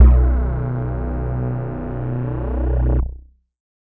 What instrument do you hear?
electronic keyboard